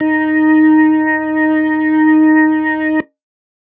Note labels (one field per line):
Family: organ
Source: electronic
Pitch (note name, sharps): D#4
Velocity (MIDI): 25